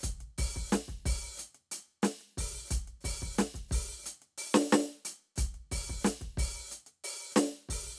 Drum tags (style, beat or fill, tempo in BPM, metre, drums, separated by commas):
hip-hop, beat, 90 BPM, 4/4, closed hi-hat, open hi-hat, hi-hat pedal, snare, kick